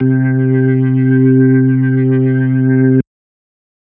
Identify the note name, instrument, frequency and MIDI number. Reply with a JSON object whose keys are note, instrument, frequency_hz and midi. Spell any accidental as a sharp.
{"note": "C3", "instrument": "electronic organ", "frequency_hz": 130.8, "midi": 48}